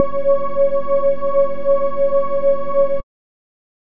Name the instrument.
synthesizer bass